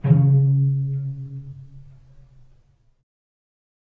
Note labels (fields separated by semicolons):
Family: string; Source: acoustic; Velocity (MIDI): 50; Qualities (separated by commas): dark, reverb